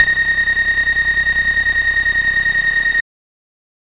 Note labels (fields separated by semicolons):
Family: bass; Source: synthesizer; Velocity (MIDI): 50